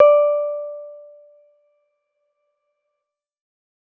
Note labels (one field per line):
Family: keyboard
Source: electronic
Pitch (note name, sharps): D5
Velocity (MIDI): 75